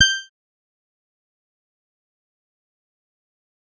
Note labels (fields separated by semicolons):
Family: bass; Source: synthesizer; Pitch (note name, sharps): G6; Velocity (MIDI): 25; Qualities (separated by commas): bright, distorted, fast decay, percussive